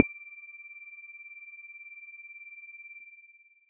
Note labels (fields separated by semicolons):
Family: mallet percussion; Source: electronic; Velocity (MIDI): 50